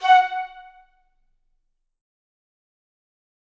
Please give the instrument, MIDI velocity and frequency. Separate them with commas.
acoustic reed instrument, 100, 740 Hz